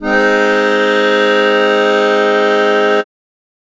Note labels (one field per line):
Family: keyboard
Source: acoustic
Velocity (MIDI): 127